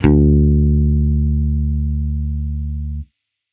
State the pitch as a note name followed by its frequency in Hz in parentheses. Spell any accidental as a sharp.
D2 (73.42 Hz)